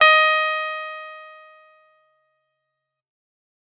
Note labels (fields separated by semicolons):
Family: guitar; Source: electronic; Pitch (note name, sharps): D#5; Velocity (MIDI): 50